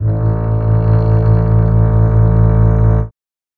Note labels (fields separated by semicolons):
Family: string; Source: acoustic; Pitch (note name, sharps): A1; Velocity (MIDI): 50; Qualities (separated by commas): dark, reverb